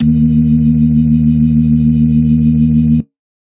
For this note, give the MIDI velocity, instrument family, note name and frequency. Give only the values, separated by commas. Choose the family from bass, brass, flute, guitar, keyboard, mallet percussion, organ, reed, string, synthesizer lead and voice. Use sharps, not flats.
127, organ, D#2, 77.78 Hz